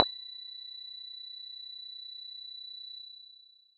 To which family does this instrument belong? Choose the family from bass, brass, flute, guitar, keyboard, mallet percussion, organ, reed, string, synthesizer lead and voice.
mallet percussion